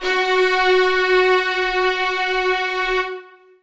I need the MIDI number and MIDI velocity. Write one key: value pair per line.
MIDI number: 66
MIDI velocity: 100